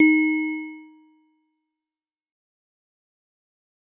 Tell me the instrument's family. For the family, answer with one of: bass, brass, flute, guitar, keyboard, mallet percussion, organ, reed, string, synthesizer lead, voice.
mallet percussion